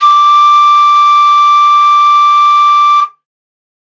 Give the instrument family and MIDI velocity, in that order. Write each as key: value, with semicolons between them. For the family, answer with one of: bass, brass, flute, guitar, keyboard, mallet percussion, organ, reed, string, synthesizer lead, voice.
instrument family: flute; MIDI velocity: 75